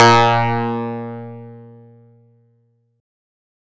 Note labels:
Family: guitar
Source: acoustic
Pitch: A#2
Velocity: 127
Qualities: bright, distorted

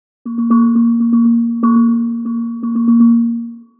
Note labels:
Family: mallet percussion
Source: synthesizer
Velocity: 25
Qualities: long release, multiphonic, percussive, tempo-synced

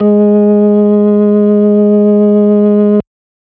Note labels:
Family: organ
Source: electronic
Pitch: G#3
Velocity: 100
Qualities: distorted

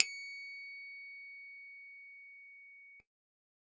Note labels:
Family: keyboard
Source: electronic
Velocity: 100

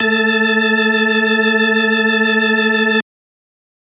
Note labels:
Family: organ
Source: electronic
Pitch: A3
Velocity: 127

